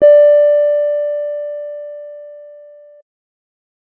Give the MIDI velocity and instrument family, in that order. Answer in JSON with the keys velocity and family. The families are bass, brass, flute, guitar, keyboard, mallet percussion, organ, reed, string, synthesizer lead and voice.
{"velocity": 50, "family": "keyboard"}